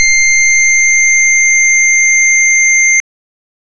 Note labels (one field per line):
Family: organ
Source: electronic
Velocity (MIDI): 127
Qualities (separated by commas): bright